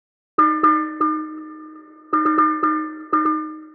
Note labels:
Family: mallet percussion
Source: synthesizer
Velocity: 100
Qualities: long release, multiphonic, percussive, tempo-synced

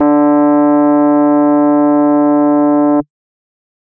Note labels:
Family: organ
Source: electronic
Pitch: D3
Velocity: 127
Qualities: distorted

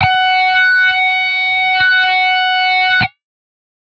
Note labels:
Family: guitar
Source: synthesizer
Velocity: 50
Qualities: bright, distorted

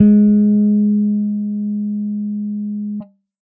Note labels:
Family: bass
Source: electronic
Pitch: G#3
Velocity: 50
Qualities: dark

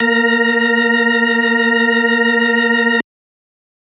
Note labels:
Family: organ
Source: electronic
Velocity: 75

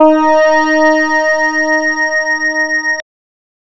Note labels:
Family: bass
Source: synthesizer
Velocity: 75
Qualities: distorted, multiphonic

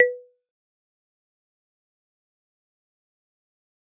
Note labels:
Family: mallet percussion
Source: acoustic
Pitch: B4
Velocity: 25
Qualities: fast decay, percussive

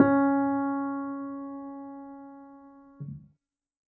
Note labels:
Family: keyboard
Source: acoustic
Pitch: C#4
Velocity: 25

